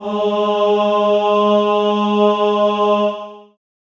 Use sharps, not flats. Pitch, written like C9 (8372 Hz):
G#3 (207.7 Hz)